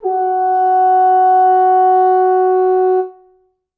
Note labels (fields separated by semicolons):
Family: brass; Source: acoustic; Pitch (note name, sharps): F#4; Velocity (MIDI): 75; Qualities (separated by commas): reverb